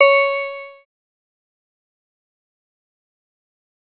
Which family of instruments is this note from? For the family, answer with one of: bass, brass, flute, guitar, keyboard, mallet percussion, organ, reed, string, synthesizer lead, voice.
synthesizer lead